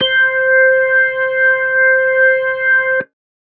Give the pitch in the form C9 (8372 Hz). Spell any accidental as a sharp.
C5 (523.3 Hz)